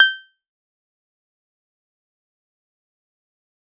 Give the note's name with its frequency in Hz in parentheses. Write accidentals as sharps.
G6 (1568 Hz)